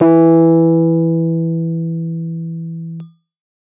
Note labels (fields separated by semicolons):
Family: keyboard; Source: electronic; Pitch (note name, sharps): E3; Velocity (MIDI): 127; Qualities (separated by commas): dark